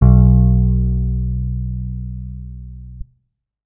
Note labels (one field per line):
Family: guitar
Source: electronic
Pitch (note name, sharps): B1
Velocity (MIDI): 25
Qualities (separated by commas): reverb